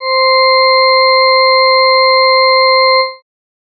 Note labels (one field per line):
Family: organ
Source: electronic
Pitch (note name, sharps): C5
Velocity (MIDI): 127